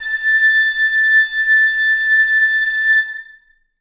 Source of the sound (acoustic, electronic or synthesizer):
acoustic